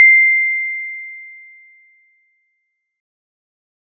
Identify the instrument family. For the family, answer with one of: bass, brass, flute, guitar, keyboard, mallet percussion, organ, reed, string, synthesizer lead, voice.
mallet percussion